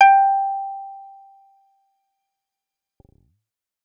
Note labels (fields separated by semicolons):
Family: bass; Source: synthesizer; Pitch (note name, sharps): G5; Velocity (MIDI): 127; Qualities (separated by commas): fast decay